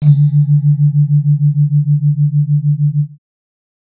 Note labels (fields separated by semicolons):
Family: mallet percussion; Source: acoustic; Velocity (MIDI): 25; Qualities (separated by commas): multiphonic